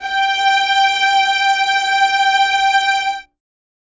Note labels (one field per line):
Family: string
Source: acoustic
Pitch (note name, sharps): G5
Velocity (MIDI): 100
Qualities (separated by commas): reverb